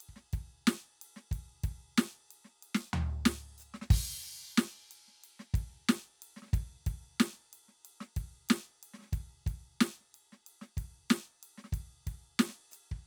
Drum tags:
funk rock, beat, 92 BPM, 4/4, crash, ride, ride bell, hi-hat pedal, snare, floor tom, kick

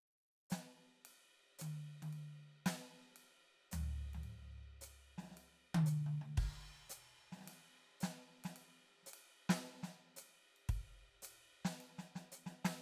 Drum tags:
jazz, beat, 112 BPM, 4/4, crash, ride, hi-hat pedal, snare, high tom, floor tom, kick

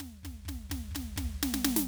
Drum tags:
punk, fill, 128 BPM, 4/4, snare, floor tom, kick

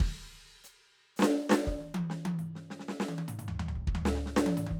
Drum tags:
hip-hop, fill, 100 BPM, 4/4, crash, hi-hat pedal, snare, high tom, mid tom, floor tom, kick

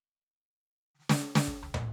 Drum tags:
Afro-Cuban rumba, fill, 110 BPM, 4/4, snare, high tom, floor tom, kick

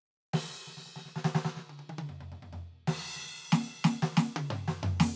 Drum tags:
New Orleans funk, fill, 93 BPM, 4/4, crash, ride, open hi-hat, hi-hat pedal, snare, high tom, mid tom, floor tom

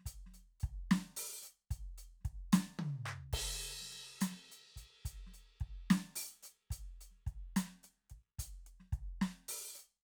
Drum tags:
blues shuffle, beat, 72 BPM, 4/4, crash, closed hi-hat, open hi-hat, hi-hat pedal, percussion, snare, high tom, kick

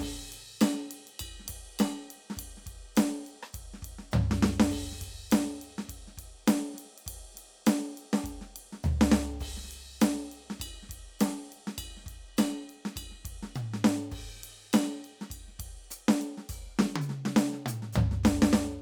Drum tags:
New Orleans funk, beat, 102 BPM, 4/4, crash, ride, ride bell, hi-hat pedal, snare, cross-stick, high tom, mid tom, floor tom, kick

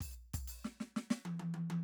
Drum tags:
Purdie shuffle, fill, 130 BPM, 4/4, percussion, snare, high tom, kick

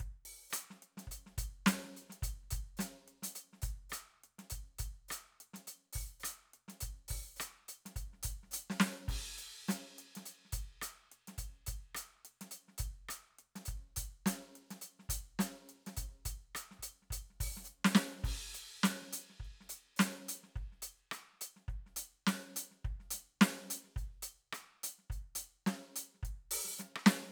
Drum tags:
soul, beat, 105 BPM, 4/4, crash, closed hi-hat, open hi-hat, hi-hat pedal, snare, cross-stick, kick

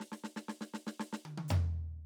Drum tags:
jazz-funk, fill, 116 BPM, 4/4, closed hi-hat, hi-hat pedal, snare, high tom, floor tom

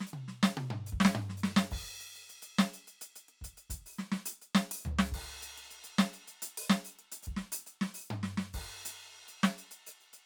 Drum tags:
rock, beat, 140 BPM, 4/4, crash, closed hi-hat, open hi-hat, hi-hat pedal, snare, cross-stick, high tom, mid tom, floor tom, kick

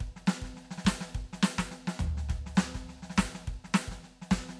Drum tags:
New Orleans shuffle, beat, 104 BPM, 4/4, hi-hat pedal, snare, floor tom, kick

